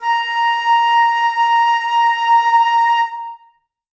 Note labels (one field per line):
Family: flute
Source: acoustic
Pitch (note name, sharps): A#5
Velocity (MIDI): 100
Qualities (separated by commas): reverb